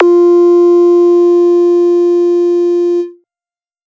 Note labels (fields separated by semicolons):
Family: bass; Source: synthesizer; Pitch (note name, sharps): F4; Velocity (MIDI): 100; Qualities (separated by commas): distorted